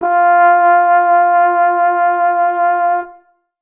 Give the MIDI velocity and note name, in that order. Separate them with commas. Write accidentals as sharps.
25, F4